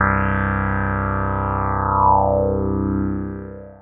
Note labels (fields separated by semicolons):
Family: synthesizer lead; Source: synthesizer; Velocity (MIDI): 50; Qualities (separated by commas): long release